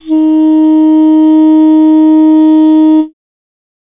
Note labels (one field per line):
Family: reed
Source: acoustic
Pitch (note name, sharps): D#4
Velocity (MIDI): 25